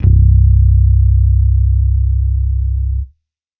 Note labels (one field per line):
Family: bass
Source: electronic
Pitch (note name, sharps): C1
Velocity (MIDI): 75